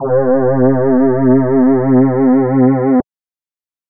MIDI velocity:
100